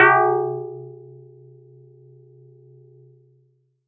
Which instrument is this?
acoustic mallet percussion instrument